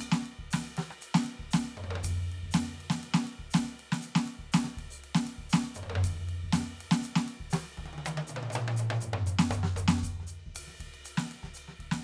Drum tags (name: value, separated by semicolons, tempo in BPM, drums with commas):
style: songo; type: beat; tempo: 120 BPM; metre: 4/4; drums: ride, ride bell, open hi-hat, hi-hat pedal, snare, cross-stick, high tom, mid tom, floor tom, kick